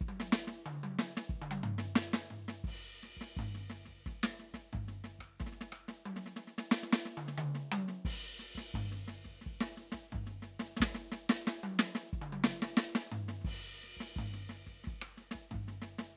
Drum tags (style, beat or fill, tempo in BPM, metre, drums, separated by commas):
samba, beat, 89 BPM, 4/4, crash, hi-hat pedal, snare, cross-stick, high tom, mid tom, floor tom, kick